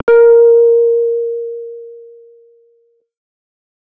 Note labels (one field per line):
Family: bass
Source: synthesizer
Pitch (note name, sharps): A#4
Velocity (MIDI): 127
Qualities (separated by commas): distorted